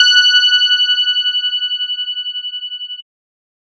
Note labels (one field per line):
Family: bass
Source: synthesizer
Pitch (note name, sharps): F#6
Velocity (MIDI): 50